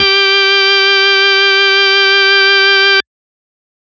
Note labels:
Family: organ; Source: electronic; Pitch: G4; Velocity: 25; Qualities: distorted

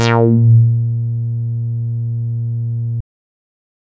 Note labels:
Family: bass; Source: synthesizer; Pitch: A#2; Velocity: 75; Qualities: distorted

